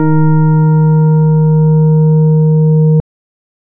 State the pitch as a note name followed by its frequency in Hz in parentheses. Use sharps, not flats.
D#3 (155.6 Hz)